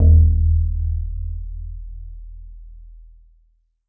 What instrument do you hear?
synthesizer guitar